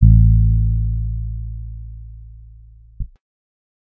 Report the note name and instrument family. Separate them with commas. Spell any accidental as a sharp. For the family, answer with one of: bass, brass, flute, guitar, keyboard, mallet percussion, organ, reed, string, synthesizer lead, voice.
A1, bass